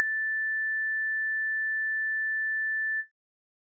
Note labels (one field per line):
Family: keyboard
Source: electronic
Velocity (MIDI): 100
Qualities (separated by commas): bright